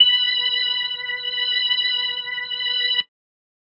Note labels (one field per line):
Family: organ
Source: electronic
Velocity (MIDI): 50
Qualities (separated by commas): bright